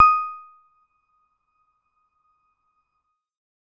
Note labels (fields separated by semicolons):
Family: keyboard; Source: electronic; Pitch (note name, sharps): D#6; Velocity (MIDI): 75; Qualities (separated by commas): percussive, reverb